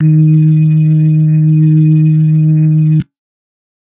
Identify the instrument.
electronic organ